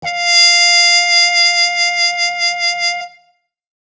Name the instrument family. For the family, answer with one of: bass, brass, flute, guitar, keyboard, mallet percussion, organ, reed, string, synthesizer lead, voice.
brass